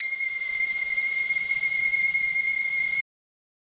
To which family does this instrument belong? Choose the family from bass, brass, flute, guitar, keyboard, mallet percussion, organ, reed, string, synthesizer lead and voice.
string